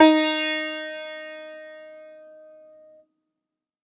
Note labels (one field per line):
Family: guitar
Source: acoustic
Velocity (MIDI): 127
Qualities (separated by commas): bright